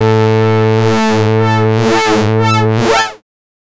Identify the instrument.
synthesizer bass